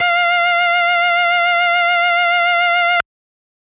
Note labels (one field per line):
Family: organ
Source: electronic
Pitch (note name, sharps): F5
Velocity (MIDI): 127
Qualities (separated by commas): distorted